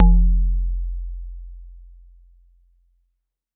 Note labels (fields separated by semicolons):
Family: mallet percussion; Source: acoustic; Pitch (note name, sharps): F1; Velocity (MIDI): 127; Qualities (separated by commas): dark